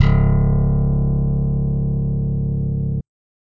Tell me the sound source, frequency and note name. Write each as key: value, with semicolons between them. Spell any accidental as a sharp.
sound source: electronic; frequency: 34.65 Hz; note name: C#1